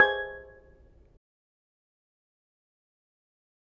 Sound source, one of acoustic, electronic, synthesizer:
acoustic